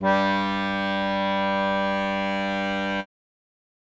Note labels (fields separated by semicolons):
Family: reed; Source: acoustic; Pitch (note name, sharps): G2; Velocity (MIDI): 50